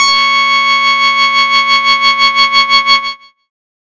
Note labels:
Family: bass; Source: synthesizer; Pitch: C#6; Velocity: 50; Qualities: bright, distorted

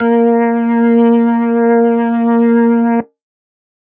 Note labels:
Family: organ; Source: electronic; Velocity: 75; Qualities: distorted

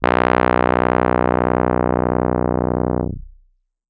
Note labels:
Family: keyboard; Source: electronic; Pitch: B0; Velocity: 127; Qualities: distorted

